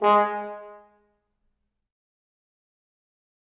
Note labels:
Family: brass; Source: acoustic; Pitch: G#3; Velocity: 100; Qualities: fast decay, reverb

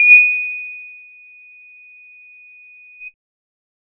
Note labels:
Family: bass; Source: synthesizer; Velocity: 75; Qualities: bright

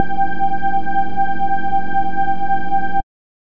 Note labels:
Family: bass; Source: synthesizer; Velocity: 25

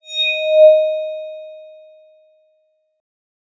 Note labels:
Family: mallet percussion; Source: electronic; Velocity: 127

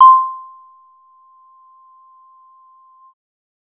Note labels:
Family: bass; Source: synthesizer; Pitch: C6; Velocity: 25; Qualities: percussive

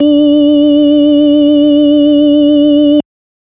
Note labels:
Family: organ; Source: electronic; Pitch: D4; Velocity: 127

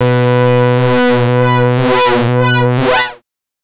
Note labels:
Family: bass; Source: synthesizer; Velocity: 100; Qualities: distorted, non-linear envelope

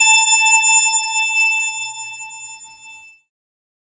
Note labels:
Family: keyboard; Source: synthesizer; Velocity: 100; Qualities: bright

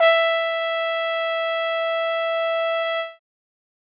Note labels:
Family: brass; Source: acoustic; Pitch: E5; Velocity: 127

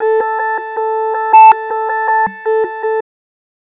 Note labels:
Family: bass; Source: synthesizer; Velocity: 50; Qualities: tempo-synced

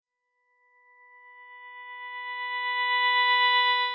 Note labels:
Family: guitar; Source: electronic; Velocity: 100; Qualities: dark, long release

